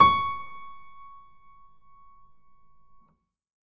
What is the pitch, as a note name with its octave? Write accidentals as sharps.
C#6